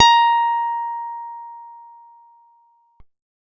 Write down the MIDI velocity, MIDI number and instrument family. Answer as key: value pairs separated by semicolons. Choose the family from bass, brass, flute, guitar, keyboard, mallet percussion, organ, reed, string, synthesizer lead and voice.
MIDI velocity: 75; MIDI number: 82; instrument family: guitar